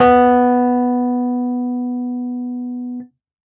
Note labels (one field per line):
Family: keyboard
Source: electronic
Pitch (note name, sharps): B3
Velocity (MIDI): 127